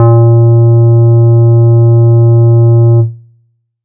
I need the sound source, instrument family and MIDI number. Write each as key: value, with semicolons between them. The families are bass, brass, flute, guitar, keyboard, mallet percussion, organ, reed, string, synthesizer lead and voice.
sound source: synthesizer; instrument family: bass; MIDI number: 46